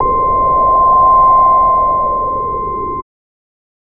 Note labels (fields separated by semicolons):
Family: bass; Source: synthesizer; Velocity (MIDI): 75; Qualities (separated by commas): distorted